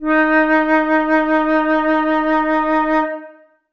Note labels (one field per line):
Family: flute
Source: acoustic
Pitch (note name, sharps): D#4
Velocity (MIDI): 75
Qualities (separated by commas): reverb